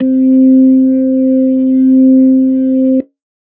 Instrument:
electronic organ